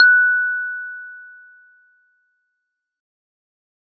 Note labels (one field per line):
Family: keyboard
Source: electronic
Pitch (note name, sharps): F#6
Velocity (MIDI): 127